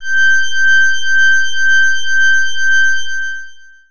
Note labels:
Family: organ; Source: electronic; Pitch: G6; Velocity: 25; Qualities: distorted, long release

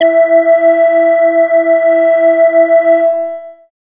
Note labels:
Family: bass; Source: synthesizer; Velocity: 75; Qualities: distorted, long release, multiphonic

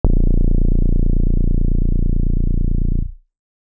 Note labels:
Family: keyboard; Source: electronic; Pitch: A#0; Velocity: 100; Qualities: distorted

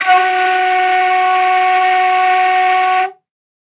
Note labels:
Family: flute; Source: acoustic; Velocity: 127

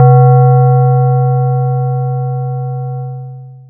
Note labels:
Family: mallet percussion; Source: acoustic; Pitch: C3; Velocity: 25; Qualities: distorted, long release

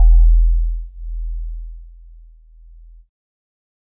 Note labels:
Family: keyboard; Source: electronic; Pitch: E1; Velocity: 50; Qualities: multiphonic

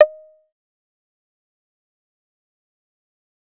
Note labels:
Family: bass; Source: synthesizer; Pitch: D#5; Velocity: 100; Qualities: fast decay, percussive

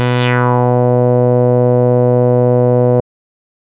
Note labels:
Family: bass; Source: synthesizer; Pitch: B2; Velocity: 127; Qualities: distorted

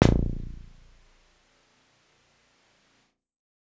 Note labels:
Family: keyboard; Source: electronic; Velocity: 127

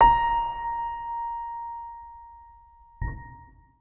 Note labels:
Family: organ; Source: electronic; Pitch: A#5; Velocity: 50; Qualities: reverb

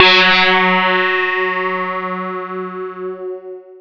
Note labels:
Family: mallet percussion; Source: electronic; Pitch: F#3; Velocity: 50; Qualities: bright, distorted, long release, non-linear envelope

